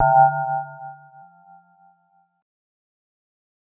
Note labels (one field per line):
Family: mallet percussion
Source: synthesizer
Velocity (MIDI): 75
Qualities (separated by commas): fast decay, multiphonic